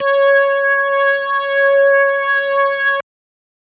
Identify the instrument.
electronic organ